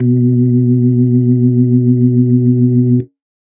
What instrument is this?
electronic organ